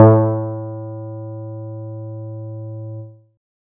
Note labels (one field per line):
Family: guitar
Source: synthesizer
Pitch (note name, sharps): A2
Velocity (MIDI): 127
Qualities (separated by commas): dark